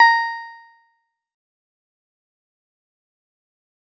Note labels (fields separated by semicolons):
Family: guitar; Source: synthesizer; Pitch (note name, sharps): A#5; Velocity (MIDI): 75; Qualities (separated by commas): fast decay, percussive